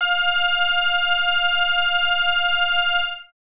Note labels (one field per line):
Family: bass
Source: synthesizer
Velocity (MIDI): 127